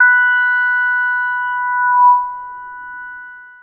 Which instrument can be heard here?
synthesizer lead